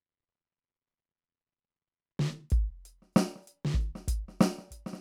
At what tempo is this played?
95 BPM